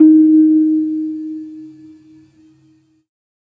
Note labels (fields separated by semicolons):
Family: keyboard; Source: electronic; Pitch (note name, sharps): D#4; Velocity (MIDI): 50; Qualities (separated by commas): dark